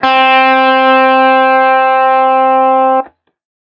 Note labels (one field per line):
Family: guitar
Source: electronic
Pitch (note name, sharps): C4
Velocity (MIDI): 100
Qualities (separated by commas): distorted